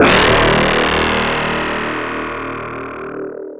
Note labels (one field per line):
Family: mallet percussion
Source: electronic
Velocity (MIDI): 75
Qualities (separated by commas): bright, distorted, long release, non-linear envelope